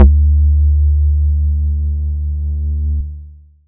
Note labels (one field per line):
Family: bass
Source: synthesizer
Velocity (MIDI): 25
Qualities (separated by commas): long release, multiphonic